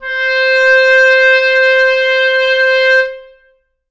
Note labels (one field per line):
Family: reed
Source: acoustic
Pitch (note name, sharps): C5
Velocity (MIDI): 127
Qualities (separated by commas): reverb